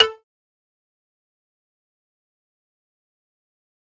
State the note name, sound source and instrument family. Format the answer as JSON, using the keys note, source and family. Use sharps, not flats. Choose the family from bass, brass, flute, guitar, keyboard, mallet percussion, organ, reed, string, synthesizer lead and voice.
{"note": "A4", "source": "acoustic", "family": "mallet percussion"}